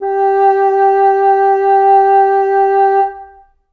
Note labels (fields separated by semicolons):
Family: reed; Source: acoustic; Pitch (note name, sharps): G4; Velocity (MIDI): 100; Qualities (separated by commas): reverb